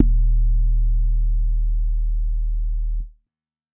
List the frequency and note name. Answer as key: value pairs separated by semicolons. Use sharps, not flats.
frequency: 38.89 Hz; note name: D#1